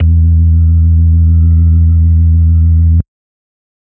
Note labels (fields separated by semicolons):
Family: organ; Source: electronic; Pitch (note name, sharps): E2; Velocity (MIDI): 25; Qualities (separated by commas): dark